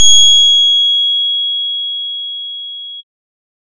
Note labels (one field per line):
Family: bass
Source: synthesizer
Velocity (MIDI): 75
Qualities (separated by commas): bright, distorted